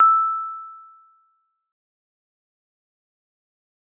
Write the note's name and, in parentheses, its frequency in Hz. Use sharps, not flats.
E6 (1319 Hz)